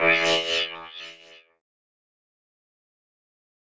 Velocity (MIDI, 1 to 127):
127